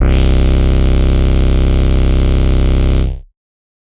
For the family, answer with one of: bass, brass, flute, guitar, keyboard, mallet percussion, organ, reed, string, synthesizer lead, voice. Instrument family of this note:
bass